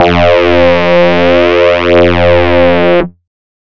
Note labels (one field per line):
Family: bass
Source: synthesizer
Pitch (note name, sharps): F2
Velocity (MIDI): 100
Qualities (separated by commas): bright, distorted